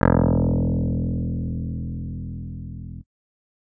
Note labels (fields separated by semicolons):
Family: keyboard; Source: electronic; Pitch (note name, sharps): E1; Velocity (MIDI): 75